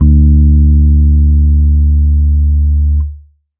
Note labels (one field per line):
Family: keyboard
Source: electronic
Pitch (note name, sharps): D2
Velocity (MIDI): 50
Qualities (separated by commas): dark